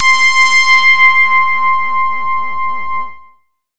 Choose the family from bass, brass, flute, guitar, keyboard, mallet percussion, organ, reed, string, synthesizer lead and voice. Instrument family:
bass